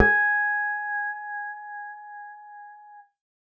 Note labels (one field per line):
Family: bass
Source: synthesizer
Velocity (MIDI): 100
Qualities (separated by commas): reverb